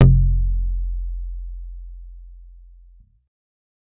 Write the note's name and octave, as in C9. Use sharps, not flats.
F1